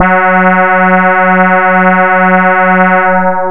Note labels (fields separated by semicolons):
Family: bass; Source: synthesizer; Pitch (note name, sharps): F#3; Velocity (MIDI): 75; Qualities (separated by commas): long release